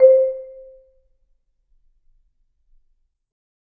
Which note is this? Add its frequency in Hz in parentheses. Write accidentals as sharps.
C5 (523.3 Hz)